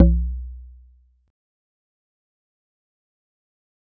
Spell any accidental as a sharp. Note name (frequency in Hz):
B1 (61.74 Hz)